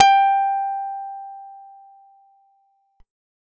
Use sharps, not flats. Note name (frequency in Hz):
G5 (784 Hz)